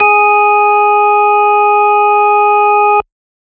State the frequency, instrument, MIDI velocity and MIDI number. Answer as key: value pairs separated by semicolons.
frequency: 415.3 Hz; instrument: electronic organ; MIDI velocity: 127; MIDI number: 68